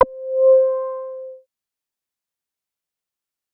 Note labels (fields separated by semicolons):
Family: bass; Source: synthesizer; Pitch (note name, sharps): C5; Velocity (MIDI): 75; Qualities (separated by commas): fast decay